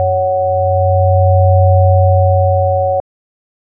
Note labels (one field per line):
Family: organ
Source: electronic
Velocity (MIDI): 50